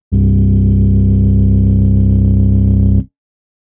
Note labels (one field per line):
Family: organ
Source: electronic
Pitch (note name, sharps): C1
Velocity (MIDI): 25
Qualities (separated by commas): distorted